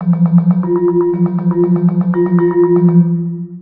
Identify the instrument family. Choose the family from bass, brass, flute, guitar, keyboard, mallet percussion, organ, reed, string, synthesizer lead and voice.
mallet percussion